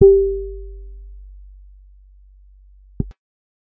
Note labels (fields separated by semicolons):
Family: bass; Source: synthesizer; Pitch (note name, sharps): G4; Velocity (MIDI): 25